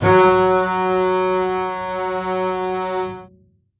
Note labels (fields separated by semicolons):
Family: string; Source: acoustic; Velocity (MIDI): 127; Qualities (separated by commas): reverb